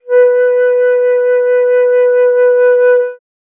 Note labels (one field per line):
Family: flute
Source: acoustic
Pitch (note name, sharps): B4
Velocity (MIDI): 75